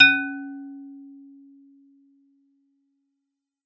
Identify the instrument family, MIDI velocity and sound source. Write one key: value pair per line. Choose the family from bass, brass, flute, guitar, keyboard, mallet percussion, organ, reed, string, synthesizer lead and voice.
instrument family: mallet percussion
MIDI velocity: 75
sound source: acoustic